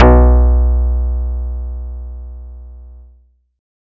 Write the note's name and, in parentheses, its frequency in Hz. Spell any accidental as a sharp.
B1 (61.74 Hz)